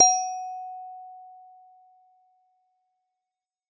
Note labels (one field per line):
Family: mallet percussion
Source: acoustic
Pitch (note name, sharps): F#5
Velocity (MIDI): 127